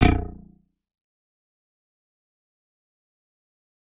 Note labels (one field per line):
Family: guitar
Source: electronic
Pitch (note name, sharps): A#0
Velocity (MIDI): 75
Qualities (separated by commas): fast decay, percussive